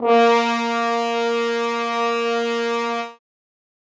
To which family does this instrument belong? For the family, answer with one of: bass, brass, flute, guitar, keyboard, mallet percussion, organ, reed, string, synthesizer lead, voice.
brass